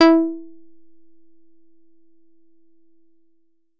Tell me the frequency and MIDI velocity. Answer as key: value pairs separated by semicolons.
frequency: 329.6 Hz; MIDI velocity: 50